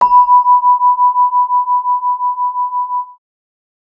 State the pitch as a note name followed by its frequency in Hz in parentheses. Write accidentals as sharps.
B5 (987.8 Hz)